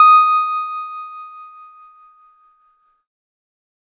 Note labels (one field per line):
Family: keyboard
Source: electronic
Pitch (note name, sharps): D#6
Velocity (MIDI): 75